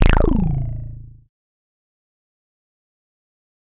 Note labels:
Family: bass; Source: synthesizer; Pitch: A0; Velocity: 127; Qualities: distorted, fast decay

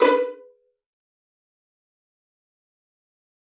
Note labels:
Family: string; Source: acoustic; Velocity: 25; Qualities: fast decay, percussive, reverb

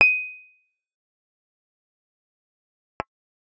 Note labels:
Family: bass; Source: synthesizer; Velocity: 50; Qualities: bright, fast decay, percussive

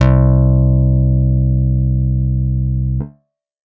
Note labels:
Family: guitar; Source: electronic; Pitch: C2; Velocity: 50

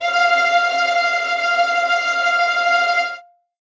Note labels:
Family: string; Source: acoustic; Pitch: F5; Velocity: 25; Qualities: bright, non-linear envelope, reverb

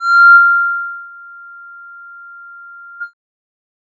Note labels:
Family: bass; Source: synthesizer; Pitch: F6; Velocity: 100

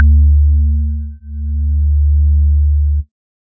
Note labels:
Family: organ; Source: electronic; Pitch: D2; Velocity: 25; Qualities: dark

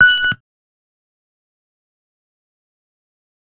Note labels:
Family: bass; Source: synthesizer; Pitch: F#6; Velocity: 50; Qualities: fast decay, percussive

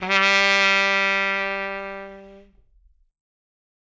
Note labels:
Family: brass; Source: acoustic; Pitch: G3; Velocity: 127

